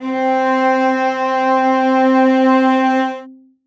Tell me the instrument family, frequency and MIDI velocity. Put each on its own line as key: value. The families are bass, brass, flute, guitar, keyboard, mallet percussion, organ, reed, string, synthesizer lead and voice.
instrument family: string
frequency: 261.6 Hz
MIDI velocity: 50